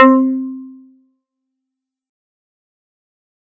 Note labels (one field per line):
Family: guitar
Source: synthesizer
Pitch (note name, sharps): C4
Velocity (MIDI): 100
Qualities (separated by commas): dark, fast decay